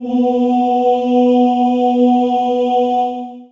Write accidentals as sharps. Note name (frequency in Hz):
B3 (246.9 Hz)